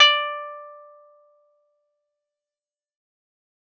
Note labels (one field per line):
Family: guitar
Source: acoustic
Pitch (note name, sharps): D5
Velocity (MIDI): 50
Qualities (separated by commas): fast decay, percussive, reverb